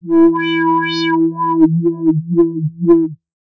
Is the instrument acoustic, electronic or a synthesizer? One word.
synthesizer